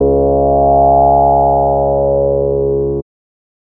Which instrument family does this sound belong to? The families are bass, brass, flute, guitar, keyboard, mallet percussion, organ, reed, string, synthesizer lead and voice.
bass